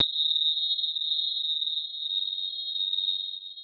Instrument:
synthesizer mallet percussion instrument